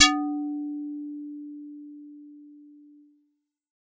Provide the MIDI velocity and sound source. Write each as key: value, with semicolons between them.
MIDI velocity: 25; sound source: synthesizer